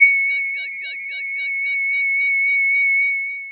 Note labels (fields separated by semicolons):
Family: voice; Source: synthesizer; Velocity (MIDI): 25; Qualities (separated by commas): bright, distorted, long release